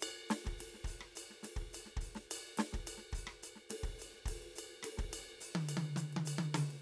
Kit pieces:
ride, ride bell, open hi-hat, hi-hat pedal, snare, cross-stick, high tom and kick